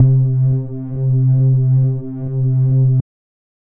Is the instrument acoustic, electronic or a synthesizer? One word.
synthesizer